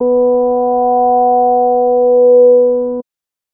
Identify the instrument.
synthesizer bass